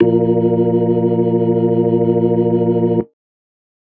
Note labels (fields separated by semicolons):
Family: organ; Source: electronic; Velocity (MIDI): 100